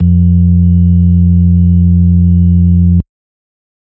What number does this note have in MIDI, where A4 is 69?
41